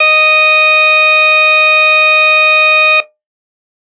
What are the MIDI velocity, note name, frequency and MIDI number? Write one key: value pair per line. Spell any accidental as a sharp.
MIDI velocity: 127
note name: D#5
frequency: 622.3 Hz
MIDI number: 75